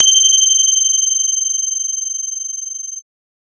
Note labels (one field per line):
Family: bass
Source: synthesizer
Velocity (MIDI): 50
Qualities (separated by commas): bright